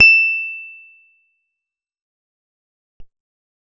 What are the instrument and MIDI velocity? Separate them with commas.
acoustic guitar, 25